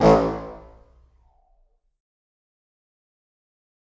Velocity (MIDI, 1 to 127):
100